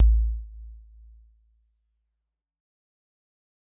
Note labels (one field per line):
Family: mallet percussion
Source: acoustic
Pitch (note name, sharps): A1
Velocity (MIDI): 127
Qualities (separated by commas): dark, fast decay, percussive